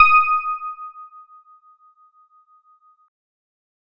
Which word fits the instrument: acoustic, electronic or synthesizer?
electronic